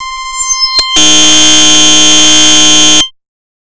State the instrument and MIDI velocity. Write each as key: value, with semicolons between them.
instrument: synthesizer bass; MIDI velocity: 127